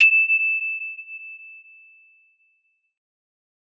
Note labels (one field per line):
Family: mallet percussion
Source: acoustic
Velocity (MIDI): 50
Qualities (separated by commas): bright, non-linear envelope